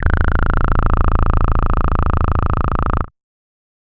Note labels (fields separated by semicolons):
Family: bass; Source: synthesizer; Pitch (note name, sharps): A-1; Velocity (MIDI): 25; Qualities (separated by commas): bright, distorted, multiphonic